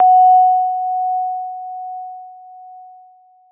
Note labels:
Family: keyboard; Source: electronic; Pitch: F#5; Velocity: 75

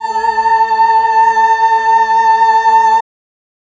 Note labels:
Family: voice; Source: electronic; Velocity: 127; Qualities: bright

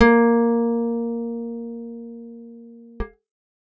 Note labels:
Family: guitar; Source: acoustic; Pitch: A#3; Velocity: 100

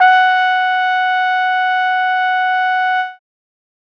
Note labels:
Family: brass; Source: acoustic; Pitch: F#5; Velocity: 75

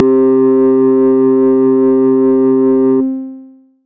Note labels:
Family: bass; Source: synthesizer; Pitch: C3; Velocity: 127; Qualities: long release, multiphonic

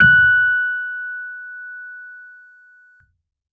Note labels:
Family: keyboard; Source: electronic; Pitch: F#6; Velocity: 100

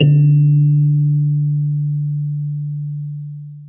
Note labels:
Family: mallet percussion; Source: acoustic; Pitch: D3; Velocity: 50; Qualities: dark, long release, reverb

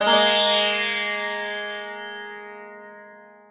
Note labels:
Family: guitar; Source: acoustic; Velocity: 25; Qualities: bright, multiphonic, reverb

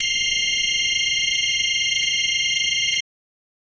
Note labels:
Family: organ; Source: electronic; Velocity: 127; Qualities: bright

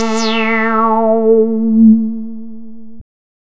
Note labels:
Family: bass; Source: synthesizer; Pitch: A3; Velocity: 127; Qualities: bright, distorted

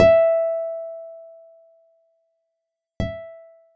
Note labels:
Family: guitar; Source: acoustic; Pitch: E5; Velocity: 127

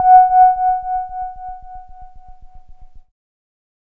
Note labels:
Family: keyboard; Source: electronic; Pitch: F#5; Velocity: 75

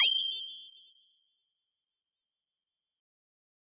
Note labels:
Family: guitar; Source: synthesizer; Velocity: 100; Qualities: bright, fast decay

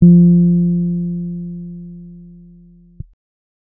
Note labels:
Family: keyboard; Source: electronic; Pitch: F3; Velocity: 25; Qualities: dark

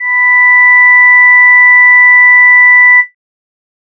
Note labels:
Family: voice; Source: synthesizer; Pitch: B5; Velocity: 127

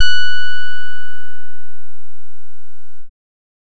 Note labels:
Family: bass; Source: synthesizer; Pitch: F#6; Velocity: 75

